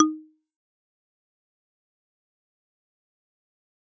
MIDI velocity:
127